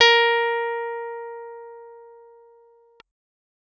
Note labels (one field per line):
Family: keyboard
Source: electronic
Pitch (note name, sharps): A#4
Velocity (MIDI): 100